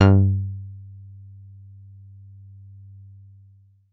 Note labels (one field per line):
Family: guitar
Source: synthesizer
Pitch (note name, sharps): G2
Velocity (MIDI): 75